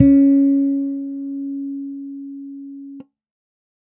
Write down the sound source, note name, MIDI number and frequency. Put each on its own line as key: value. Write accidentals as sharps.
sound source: electronic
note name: C#4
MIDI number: 61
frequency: 277.2 Hz